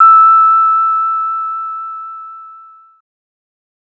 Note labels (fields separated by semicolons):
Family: bass; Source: synthesizer; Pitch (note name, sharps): E6; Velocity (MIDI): 75